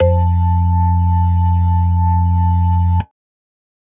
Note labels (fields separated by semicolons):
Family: organ; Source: electronic; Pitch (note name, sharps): F2; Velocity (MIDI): 75